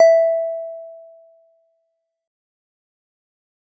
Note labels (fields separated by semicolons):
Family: guitar; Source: synthesizer; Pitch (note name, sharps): E5; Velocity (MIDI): 100; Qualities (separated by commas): dark, fast decay